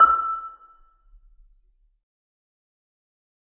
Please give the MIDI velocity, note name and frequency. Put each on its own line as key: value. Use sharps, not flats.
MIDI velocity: 25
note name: E6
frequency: 1319 Hz